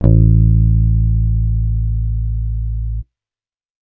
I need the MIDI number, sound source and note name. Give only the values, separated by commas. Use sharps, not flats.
33, electronic, A1